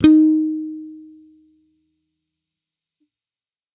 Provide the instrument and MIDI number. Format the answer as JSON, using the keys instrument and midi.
{"instrument": "electronic bass", "midi": 63}